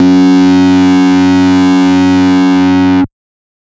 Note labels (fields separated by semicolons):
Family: bass; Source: synthesizer; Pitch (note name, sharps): F#2; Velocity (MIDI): 127; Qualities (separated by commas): bright, distorted, multiphonic